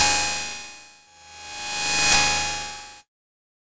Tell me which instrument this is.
electronic guitar